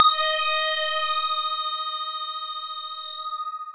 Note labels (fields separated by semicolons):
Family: mallet percussion; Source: electronic; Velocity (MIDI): 75; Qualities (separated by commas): bright, distorted, long release, non-linear envelope